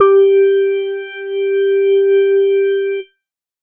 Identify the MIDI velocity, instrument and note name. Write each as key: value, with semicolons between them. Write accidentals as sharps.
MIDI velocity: 50; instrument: electronic organ; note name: G4